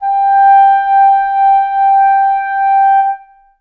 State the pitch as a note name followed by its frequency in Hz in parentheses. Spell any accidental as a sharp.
G5 (784 Hz)